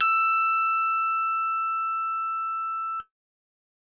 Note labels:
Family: keyboard; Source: electronic; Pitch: E6; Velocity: 25

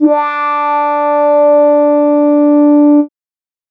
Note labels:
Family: keyboard; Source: synthesizer; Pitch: D4; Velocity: 127

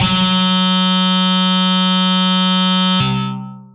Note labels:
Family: guitar; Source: electronic; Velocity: 100; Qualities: bright, distorted, long release

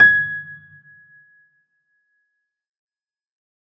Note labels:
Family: keyboard; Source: acoustic; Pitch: G#6; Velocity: 100; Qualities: fast decay, percussive, reverb

